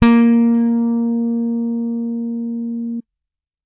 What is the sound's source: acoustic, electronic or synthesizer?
electronic